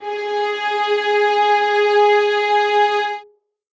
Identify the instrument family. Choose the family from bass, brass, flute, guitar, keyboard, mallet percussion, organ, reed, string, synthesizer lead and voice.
string